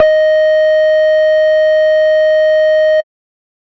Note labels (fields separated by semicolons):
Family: bass; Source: synthesizer; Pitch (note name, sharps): D#5; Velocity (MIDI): 75; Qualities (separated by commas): distorted, tempo-synced